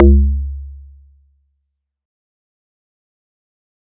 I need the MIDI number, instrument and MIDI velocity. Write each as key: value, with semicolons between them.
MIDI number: 37; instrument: acoustic mallet percussion instrument; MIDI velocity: 100